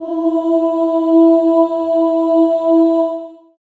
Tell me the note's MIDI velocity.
100